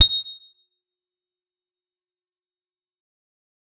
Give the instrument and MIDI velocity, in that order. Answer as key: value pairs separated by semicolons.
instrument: electronic guitar; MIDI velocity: 50